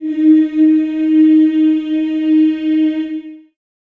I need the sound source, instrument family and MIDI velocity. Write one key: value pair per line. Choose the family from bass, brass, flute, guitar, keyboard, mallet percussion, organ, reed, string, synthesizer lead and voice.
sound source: acoustic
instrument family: voice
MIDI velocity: 25